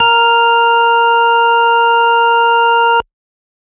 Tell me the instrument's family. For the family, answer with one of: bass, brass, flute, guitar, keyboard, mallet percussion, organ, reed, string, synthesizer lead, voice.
organ